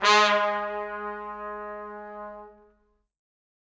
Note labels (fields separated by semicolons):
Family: brass; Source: acoustic; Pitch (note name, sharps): G#3; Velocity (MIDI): 50; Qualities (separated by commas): reverb